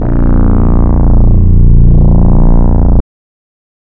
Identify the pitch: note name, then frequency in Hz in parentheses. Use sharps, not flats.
A#0 (29.14 Hz)